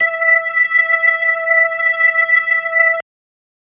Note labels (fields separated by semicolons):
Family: organ; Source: electronic; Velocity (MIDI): 127